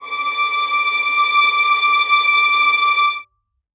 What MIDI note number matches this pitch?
86